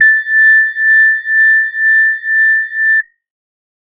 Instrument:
electronic organ